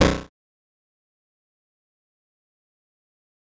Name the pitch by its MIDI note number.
23